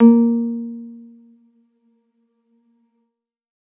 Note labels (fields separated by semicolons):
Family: keyboard; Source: electronic; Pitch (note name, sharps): A#3; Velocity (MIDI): 127